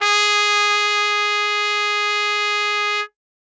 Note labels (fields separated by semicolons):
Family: brass; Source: acoustic; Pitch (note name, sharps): G#4; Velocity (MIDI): 100; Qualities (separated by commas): bright